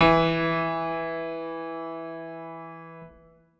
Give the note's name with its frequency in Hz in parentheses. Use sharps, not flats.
E3 (164.8 Hz)